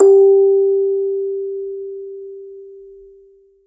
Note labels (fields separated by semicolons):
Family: mallet percussion; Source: acoustic; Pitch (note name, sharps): G4; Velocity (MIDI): 25; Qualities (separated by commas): reverb